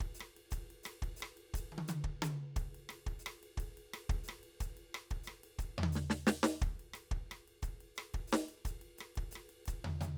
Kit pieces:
ride, hi-hat pedal, snare, cross-stick, high tom, floor tom and kick